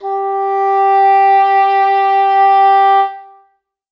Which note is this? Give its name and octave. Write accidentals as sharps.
G4